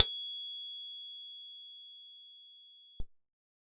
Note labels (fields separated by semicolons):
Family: keyboard; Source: electronic; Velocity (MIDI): 100